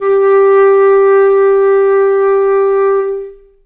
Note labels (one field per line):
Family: reed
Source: acoustic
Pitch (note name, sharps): G4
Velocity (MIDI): 25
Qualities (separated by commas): long release, reverb